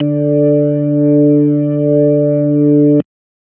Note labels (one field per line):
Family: organ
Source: electronic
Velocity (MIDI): 75